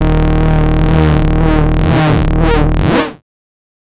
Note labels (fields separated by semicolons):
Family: bass; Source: synthesizer; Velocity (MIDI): 50; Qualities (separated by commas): distorted, non-linear envelope